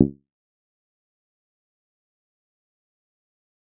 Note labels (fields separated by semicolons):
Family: guitar; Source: electronic; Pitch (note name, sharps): C#2; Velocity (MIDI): 50; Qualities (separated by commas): fast decay, percussive